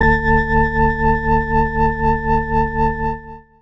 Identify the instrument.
electronic organ